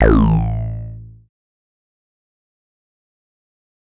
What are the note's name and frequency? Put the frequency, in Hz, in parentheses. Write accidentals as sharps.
A1 (55 Hz)